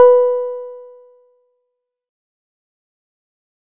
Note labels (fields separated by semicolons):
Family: guitar; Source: synthesizer; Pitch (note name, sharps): B4; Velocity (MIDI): 50; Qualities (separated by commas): dark, fast decay